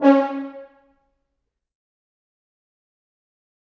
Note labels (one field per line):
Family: brass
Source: acoustic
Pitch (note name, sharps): C#4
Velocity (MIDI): 100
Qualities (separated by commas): fast decay, percussive, reverb